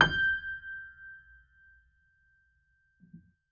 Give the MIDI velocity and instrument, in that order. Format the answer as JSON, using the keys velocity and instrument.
{"velocity": 100, "instrument": "acoustic keyboard"}